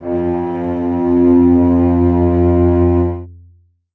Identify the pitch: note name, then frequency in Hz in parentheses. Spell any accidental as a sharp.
F2 (87.31 Hz)